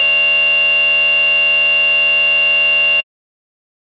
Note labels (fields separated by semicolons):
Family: bass; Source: synthesizer; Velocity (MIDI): 75; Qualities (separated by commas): bright, distorted